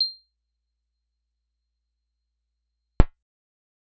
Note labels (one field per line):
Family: guitar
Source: acoustic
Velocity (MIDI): 25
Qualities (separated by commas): percussive